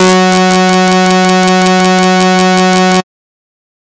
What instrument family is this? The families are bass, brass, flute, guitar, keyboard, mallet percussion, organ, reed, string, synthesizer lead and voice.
bass